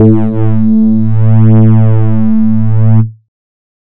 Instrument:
synthesizer bass